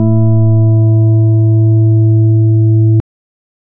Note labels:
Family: organ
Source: electronic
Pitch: A2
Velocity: 50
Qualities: dark

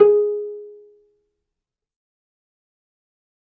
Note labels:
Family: string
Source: acoustic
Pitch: G#4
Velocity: 100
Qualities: fast decay, reverb

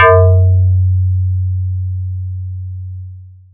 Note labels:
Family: mallet percussion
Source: electronic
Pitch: F#2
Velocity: 127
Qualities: long release, multiphonic

